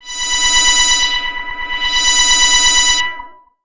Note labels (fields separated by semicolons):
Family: bass; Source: synthesizer; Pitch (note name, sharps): B5; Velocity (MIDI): 75; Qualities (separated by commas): tempo-synced